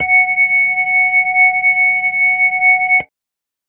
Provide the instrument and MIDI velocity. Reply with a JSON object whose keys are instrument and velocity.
{"instrument": "electronic keyboard", "velocity": 100}